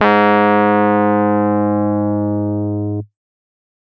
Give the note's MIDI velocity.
100